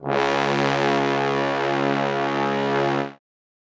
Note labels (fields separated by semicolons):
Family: brass; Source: acoustic; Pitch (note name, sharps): C#2; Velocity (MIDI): 127; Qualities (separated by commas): bright, reverb